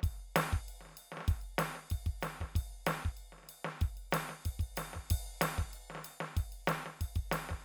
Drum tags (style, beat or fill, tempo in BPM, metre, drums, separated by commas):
Afrobeat, beat, 94 BPM, 4/4, ride, hi-hat pedal, snare, kick